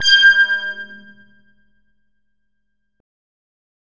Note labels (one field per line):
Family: bass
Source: synthesizer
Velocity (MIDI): 127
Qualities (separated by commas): bright, distorted